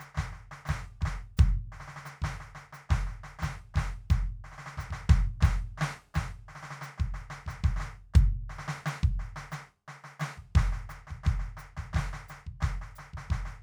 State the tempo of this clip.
176 BPM